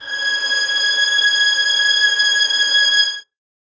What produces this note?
acoustic string instrument